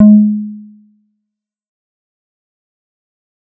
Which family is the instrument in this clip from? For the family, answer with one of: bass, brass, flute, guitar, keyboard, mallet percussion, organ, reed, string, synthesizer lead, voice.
bass